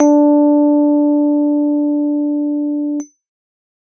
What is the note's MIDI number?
62